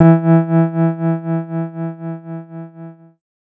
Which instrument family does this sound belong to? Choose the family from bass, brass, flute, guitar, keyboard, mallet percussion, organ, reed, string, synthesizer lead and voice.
keyboard